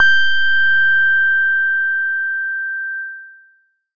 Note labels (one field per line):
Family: bass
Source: synthesizer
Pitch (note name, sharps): G6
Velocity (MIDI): 100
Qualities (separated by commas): distorted